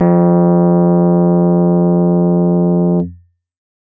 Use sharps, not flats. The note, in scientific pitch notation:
F2